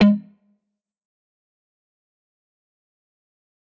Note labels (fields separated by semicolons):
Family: guitar; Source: electronic; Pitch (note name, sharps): G#3; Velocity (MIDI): 25; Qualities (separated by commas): fast decay, percussive